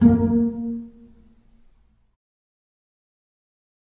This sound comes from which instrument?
acoustic string instrument